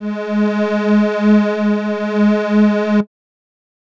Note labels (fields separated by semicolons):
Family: reed; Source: acoustic; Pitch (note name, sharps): G#3; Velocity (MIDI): 50